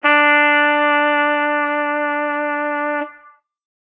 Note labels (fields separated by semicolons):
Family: brass; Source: acoustic; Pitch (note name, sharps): D4; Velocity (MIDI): 50; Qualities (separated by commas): distorted